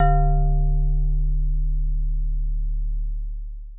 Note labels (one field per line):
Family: mallet percussion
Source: acoustic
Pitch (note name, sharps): D1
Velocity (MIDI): 127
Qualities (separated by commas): long release